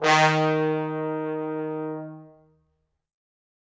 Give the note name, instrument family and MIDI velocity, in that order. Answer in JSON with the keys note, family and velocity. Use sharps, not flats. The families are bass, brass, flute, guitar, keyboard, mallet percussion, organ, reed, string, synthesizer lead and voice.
{"note": "D#3", "family": "brass", "velocity": 75}